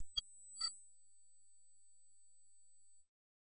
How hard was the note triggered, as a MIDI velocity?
127